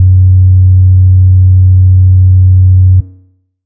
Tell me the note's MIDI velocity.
50